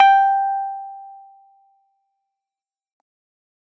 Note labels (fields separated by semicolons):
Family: keyboard; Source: electronic; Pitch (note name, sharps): G5; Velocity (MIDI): 100; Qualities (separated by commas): distorted, fast decay